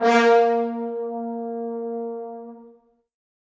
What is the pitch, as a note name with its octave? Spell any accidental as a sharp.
A#3